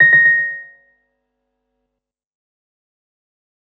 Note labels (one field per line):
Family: keyboard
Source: electronic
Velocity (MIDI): 25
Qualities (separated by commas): fast decay, tempo-synced